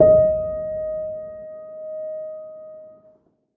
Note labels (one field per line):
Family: keyboard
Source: acoustic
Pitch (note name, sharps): D#5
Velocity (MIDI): 25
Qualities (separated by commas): reverb